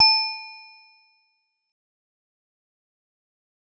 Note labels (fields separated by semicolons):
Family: mallet percussion; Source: acoustic; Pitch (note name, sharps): A5; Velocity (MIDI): 50; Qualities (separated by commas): bright, fast decay, percussive